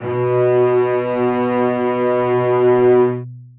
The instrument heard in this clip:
acoustic string instrument